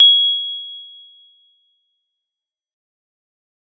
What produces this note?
acoustic mallet percussion instrument